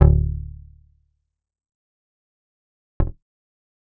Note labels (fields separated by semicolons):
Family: bass; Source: synthesizer; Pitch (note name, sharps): D1; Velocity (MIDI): 75; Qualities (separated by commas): fast decay, percussive